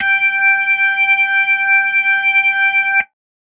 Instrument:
electronic organ